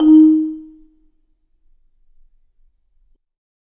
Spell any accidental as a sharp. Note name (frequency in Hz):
D#4 (311.1 Hz)